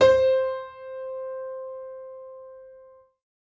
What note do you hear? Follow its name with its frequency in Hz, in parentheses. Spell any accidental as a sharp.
C5 (523.3 Hz)